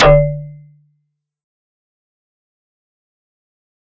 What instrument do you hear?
electronic mallet percussion instrument